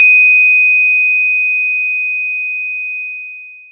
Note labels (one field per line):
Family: mallet percussion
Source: acoustic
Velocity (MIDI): 25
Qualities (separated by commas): bright, distorted, long release